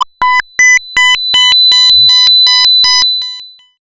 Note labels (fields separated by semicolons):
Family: bass; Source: synthesizer; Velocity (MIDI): 75; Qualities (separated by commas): bright, distorted, long release, multiphonic, tempo-synced